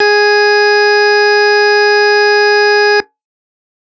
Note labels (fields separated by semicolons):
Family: organ; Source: electronic; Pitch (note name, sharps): G#4; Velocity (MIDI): 127; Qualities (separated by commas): distorted